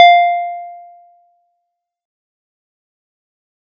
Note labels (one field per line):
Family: mallet percussion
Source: acoustic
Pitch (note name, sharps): F5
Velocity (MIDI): 127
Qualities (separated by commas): fast decay